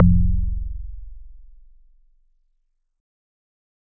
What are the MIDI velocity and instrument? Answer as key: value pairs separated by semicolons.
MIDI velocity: 127; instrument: electronic organ